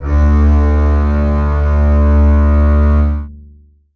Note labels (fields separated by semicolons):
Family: string; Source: acoustic; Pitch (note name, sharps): D2; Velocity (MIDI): 127; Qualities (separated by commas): long release, reverb